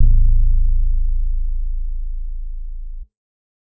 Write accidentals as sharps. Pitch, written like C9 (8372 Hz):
A0 (27.5 Hz)